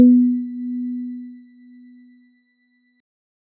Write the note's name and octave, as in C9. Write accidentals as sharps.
B3